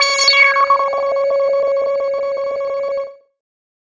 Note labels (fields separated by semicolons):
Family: bass; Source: synthesizer; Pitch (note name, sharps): C#5; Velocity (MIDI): 50; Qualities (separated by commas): distorted, non-linear envelope